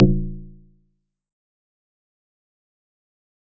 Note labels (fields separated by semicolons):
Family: mallet percussion; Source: acoustic; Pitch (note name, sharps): A0; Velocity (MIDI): 75; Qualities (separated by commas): fast decay, percussive